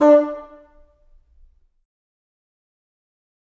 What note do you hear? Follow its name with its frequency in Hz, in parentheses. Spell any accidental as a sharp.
D4 (293.7 Hz)